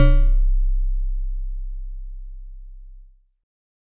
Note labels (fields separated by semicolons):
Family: mallet percussion; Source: acoustic; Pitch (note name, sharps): C1; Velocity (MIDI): 50